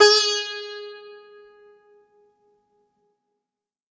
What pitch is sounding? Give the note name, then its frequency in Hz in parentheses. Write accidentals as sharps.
G#4 (415.3 Hz)